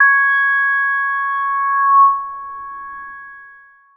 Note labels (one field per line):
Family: synthesizer lead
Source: synthesizer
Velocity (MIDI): 75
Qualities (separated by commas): long release